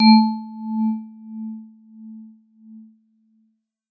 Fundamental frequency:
220 Hz